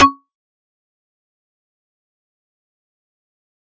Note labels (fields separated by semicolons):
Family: mallet percussion; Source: acoustic; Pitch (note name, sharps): C#4; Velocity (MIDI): 127; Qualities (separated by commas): fast decay, percussive